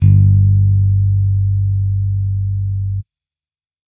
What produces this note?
electronic bass